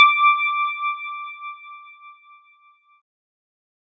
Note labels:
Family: keyboard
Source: electronic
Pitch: D6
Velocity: 50

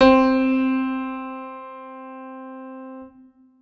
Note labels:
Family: organ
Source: electronic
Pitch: C4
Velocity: 127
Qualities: reverb

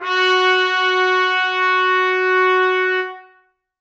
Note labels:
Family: brass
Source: acoustic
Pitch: F#4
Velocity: 127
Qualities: bright, reverb

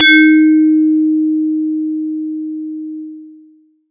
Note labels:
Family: mallet percussion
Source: electronic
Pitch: D#4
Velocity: 100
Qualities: long release, multiphonic

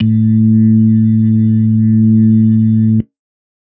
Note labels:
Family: organ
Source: electronic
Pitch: A2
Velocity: 75

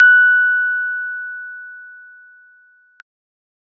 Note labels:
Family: keyboard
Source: electronic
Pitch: F#6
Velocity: 25

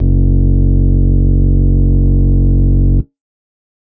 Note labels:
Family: organ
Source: electronic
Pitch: F#1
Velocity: 100

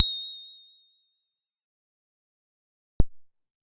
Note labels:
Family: bass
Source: synthesizer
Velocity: 100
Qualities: fast decay, percussive

